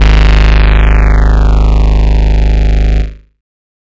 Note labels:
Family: bass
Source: synthesizer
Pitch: G#0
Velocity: 127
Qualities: bright, distorted, non-linear envelope

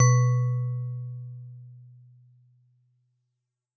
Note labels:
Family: mallet percussion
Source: acoustic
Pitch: B2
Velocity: 100

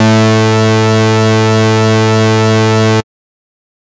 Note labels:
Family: bass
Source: synthesizer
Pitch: A2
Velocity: 75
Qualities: bright, distorted

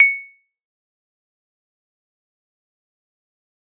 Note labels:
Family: mallet percussion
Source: acoustic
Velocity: 75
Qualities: fast decay, percussive

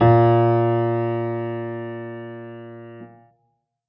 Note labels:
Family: keyboard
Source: acoustic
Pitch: A#2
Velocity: 100

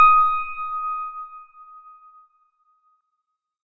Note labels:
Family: organ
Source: electronic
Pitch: D#6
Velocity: 50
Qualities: bright

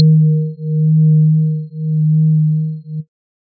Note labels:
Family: organ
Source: electronic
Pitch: D#3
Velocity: 127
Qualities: dark

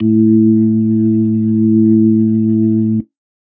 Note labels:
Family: organ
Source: electronic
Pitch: A2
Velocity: 25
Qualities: dark

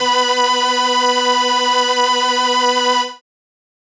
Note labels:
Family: keyboard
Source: synthesizer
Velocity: 25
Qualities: bright

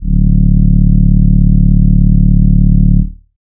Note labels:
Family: voice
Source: synthesizer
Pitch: D1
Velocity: 75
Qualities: dark

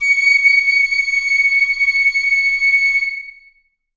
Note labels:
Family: flute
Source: acoustic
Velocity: 25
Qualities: reverb

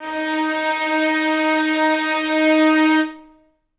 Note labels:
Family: string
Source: acoustic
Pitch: D#4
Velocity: 25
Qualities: reverb

